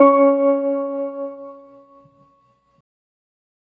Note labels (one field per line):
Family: organ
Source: electronic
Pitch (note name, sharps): C#4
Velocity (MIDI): 127